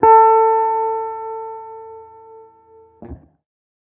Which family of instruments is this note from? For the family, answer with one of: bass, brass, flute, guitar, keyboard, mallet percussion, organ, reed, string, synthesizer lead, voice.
guitar